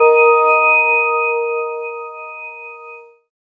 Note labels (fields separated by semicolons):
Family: keyboard; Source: synthesizer; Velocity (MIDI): 25